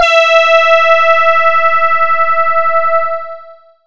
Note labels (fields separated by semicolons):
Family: voice; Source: synthesizer; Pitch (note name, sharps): E5; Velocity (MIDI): 100; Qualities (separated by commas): long release